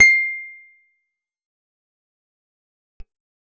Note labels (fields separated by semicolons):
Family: guitar; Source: acoustic; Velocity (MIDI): 50; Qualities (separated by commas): fast decay, percussive